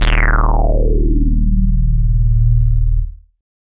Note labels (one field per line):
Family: bass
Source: synthesizer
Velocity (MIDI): 75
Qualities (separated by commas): bright, distorted, non-linear envelope